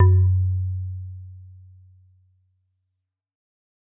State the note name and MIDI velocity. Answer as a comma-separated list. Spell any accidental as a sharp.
F#2, 50